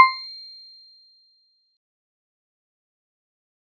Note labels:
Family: mallet percussion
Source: acoustic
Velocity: 25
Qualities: fast decay, percussive

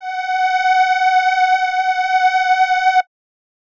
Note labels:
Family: reed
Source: acoustic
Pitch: F#5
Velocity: 25

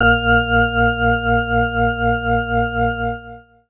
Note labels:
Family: organ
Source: electronic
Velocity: 50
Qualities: distorted

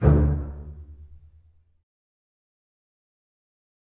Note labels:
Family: string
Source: acoustic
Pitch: D2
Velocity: 75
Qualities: fast decay, reverb

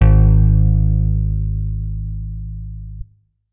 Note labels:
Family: guitar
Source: electronic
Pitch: G#1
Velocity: 50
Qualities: reverb

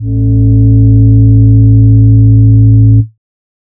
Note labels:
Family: voice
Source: synthesizer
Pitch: A1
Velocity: 50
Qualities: dark

